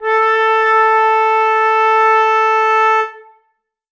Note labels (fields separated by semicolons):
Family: flute; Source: acoustic; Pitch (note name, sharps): A4; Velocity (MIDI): 127; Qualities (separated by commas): reverb